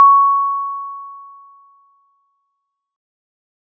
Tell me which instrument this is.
acoustic mallet percussion instrument